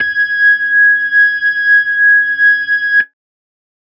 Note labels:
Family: keyboard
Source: electronic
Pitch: G#6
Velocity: 50

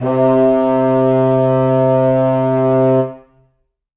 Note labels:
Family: reed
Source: acoustic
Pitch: C3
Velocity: 100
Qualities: reverb

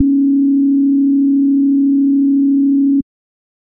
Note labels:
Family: bass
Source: synthesizer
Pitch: C#4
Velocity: 25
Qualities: dark

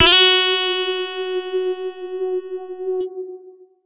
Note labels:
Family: guitar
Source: electronic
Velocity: 127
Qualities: bright, distorted, long release

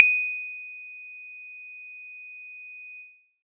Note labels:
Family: guitar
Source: synthesizer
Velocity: 50

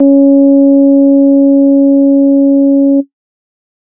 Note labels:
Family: organ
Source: electronic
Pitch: C#4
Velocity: 75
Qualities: dark

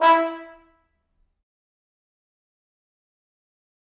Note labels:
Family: brass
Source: acoustic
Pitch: E4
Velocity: 100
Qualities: fast decay, percussive, reverb

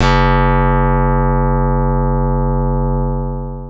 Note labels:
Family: keyboard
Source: electronic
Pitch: F#1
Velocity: 127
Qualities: bright, long release

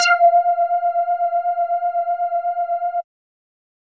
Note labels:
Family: bass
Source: synthesizer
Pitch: F5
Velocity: 127

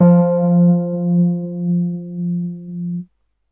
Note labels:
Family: keyboard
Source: electronic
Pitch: F3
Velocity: 75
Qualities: dark

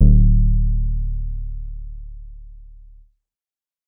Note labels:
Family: bass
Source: synthesizer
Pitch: D1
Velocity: 50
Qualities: dark

